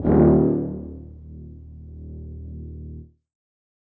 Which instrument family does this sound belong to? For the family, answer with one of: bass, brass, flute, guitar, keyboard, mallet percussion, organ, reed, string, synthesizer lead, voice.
brass